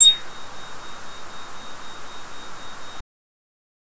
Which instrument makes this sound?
synthesizer bass